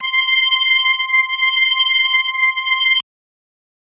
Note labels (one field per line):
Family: organ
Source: electronic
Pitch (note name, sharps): C6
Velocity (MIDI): 75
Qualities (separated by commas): distorted